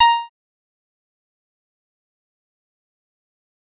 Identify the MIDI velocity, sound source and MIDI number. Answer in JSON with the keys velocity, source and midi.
{"velocity": 25, "source": "synthesizer", "midi": 82}